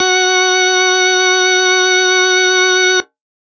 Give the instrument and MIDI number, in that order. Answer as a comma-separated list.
electronic organ, 66